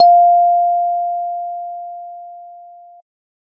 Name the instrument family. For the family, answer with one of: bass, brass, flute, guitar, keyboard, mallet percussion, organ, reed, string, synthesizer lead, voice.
keyboard